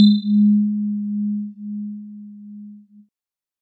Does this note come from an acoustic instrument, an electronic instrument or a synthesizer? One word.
electronic